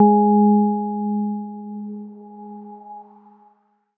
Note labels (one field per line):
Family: keyboard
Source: electronic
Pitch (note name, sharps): G#3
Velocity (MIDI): 75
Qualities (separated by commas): dark